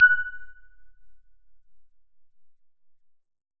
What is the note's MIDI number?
90